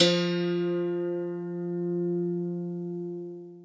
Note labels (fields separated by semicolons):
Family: guitar; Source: acoustic; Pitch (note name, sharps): F3; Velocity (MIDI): 25; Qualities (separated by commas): long release, reverb